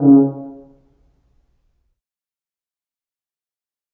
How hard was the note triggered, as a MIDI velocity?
25